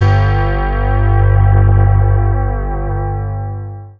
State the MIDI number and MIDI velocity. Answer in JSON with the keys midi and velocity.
{"midi": 31, "velocity": 25}